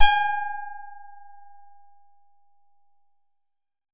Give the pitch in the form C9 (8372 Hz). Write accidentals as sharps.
G#5 (830.6 Hz)